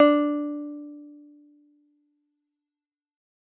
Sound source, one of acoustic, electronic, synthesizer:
synthesizer